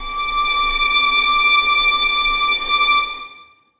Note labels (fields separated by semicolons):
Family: string; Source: acoustic; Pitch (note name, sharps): D6; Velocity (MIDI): 25; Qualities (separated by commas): bright, long release, reverb